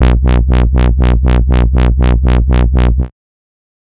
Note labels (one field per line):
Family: bass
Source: synthesizer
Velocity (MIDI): 25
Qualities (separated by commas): bright, distorted, tempo-synced